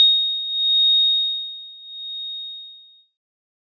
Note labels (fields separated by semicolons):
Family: keyboard; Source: electronic; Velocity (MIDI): 75; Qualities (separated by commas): bright, multiphonic